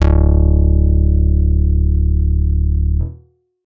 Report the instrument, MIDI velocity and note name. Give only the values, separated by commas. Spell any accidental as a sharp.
electronic guitar, 50, D1